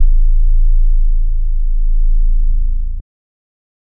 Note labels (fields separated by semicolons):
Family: bass; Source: synthesizer; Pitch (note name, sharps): A0; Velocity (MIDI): 25; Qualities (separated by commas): dark